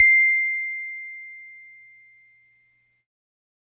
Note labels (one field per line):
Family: keyboard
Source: electronic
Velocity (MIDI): 50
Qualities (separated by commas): bright, distorted